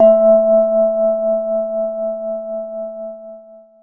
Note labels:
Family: keyboard; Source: electronic; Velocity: 100; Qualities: long release, reverb

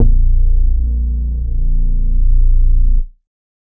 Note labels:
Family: bass; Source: synthesizer; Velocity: 75

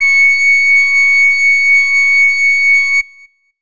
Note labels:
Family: flute; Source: acoustic; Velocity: 25

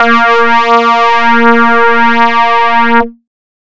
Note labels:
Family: bass; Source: synthesizer; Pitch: A#3; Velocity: 100; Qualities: bright, distorted

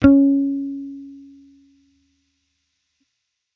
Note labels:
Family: bass; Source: electronic; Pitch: C#4; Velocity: 25; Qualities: distorted

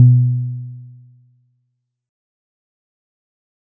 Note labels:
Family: guitar; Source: synthesizer; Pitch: B2; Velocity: 25; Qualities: dark, fast decay

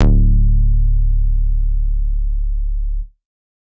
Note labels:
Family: bass; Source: synthesizer; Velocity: 25; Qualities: dark

